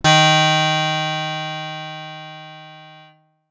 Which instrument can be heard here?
acoustic guitar